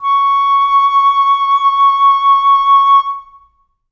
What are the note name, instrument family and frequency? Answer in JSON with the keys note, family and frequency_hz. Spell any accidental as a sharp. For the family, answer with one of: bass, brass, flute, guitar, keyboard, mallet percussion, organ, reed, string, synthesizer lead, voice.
{"note": "C#6", "family": "flute", "frequency_hz": 1109}